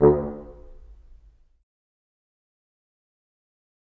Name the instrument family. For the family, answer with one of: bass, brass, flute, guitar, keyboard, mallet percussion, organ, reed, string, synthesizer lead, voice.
reed